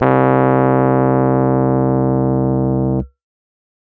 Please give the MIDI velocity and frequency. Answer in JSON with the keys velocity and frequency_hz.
{"velocity": 100, "frequency_hz": 65.41}